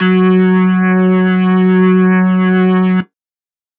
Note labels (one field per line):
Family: organ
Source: electronic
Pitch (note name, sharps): F#3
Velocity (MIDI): 25